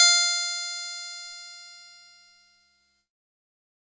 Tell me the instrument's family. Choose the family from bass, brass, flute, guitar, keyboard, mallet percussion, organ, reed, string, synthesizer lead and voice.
keyboard